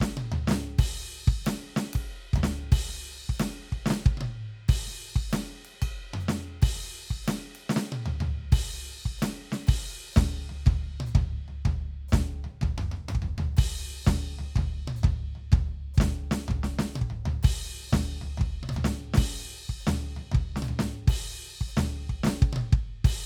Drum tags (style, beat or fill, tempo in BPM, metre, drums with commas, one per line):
swing
beat
124 BPM
4/4
crash, ride, ride bell, hi-hat pedal, snare, high tom, mid tom, floor tom, kick